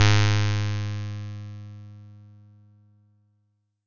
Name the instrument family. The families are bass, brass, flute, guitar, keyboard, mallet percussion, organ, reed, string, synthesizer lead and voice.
bass